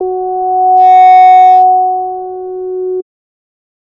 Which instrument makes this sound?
synthesizer bass